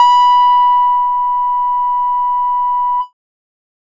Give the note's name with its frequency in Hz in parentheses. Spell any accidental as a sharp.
B5 (987.8 Hz)